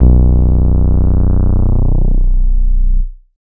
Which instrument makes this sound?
synthesizer bass